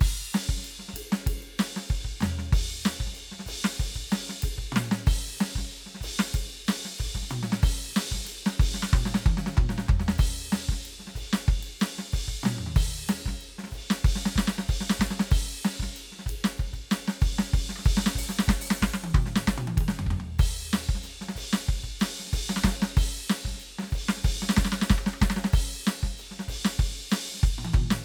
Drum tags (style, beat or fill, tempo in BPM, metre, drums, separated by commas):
Afrobeat, beat, 94 BPM, 4/4, crash, ride, open hi-hat, hi-hat pedal, snare, cross-stick, high tom, mid tom, floor tom, kick